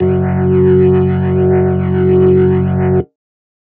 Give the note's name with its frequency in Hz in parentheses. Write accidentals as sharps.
F#1 (46.25 Hz)